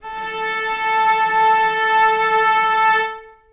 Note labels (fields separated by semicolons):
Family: string; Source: acoustic; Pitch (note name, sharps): A4; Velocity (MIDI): 25; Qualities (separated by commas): reverb